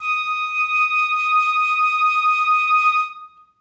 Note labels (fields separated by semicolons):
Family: flute; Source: acoustic; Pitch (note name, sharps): D#6; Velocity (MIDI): 50; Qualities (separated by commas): reverb